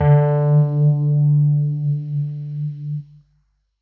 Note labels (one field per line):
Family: keyboard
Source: electronic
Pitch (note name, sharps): D3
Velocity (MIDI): 75